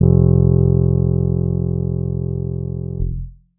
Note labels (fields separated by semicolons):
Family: guitar; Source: electronic; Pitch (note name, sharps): F1; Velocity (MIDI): 25; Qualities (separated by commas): reverb